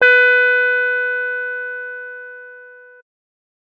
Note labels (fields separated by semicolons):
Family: keyboard; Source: electronic; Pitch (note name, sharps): B4; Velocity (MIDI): 75